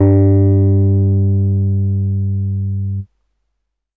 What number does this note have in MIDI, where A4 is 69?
43